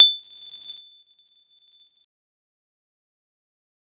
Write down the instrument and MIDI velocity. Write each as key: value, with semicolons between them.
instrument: electronic mallet percussion instrument; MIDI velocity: 50